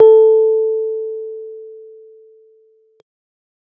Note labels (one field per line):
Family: keyboard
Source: electronic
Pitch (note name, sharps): A4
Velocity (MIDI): 25